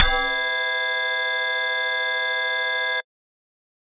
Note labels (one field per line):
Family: bass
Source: synthesizer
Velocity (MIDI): 100